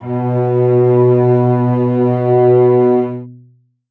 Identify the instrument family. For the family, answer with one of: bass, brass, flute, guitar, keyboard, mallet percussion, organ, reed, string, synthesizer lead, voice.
string